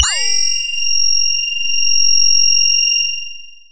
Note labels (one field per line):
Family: voice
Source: synthesizer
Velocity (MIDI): 127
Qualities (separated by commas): bright, long release